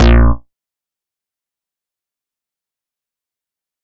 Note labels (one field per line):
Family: bass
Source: synthesizer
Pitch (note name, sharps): A#1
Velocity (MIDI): 100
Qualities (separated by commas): fast decay, percussive